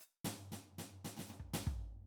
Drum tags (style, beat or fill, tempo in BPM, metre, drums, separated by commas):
jazz-funk, fill, 116 BPM, 4/4, hi-hat pedal, snare, floor tom, kick